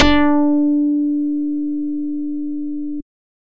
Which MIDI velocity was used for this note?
100